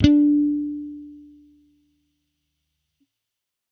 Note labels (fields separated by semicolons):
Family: bass; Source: electronic; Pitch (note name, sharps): D4; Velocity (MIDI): 127; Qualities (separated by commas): distorted